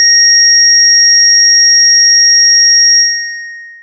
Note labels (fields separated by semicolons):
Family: synthesizer lead; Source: synthesizer; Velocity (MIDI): 75; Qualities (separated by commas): bright, long release